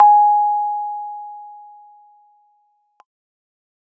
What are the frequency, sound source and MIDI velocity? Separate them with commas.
830.6 Hz, electronic, 50